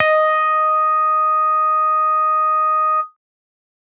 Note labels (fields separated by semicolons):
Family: bass; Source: synthesizer; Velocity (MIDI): 100